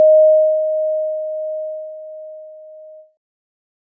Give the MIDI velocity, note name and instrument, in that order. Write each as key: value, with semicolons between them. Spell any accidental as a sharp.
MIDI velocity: 50; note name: D#5; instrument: electronic keyboard